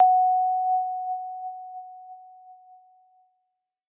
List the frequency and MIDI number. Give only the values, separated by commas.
740 Hz, 78